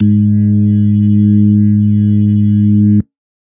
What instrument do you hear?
electronic organ